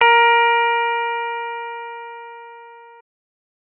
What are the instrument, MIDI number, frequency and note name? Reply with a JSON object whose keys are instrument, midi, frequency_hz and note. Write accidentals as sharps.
{"instrument": "electronic keyboard", "midi": 70, "frequency_hz": 466.2, "note": "A#4"}